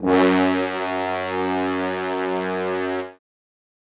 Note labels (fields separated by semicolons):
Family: brass; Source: acoustic; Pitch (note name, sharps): F#2; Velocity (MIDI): 127; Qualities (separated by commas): bright, reverb